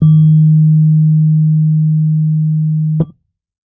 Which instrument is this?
electronic keyboard